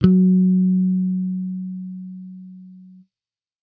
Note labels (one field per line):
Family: bass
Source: electronic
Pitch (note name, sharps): F#3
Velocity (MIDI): 75